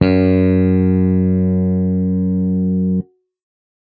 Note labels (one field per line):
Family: bass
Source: electronic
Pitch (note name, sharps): F#2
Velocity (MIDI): 100